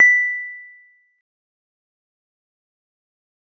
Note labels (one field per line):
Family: guitar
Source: synthesizer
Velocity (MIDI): 75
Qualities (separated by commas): dark, fast decay, percussive